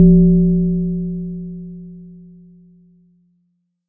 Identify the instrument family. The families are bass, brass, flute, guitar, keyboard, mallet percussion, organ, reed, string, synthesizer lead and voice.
mallet percussion